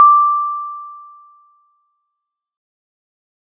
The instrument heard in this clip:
acoustic mallet percussion instrument